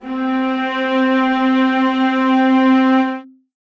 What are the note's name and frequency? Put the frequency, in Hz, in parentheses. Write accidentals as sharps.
C4 (261.6 Hz)